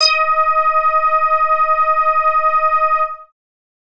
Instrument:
synthesizer bass